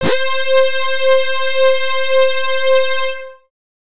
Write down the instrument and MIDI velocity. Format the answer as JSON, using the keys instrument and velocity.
{"instrument": "synthesizer bass", "velocity": 127}